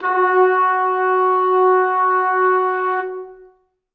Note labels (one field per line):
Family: brass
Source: acoustic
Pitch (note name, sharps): F#4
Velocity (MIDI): 50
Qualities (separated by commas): long release, reverb